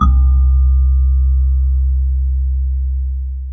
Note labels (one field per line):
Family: mallet percussion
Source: acoustic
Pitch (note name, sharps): C2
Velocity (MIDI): 100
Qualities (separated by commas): dark, long release, reverb